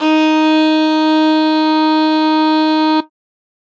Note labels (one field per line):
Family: string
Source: acoustic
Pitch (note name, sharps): D#4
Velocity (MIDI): 100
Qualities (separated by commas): bright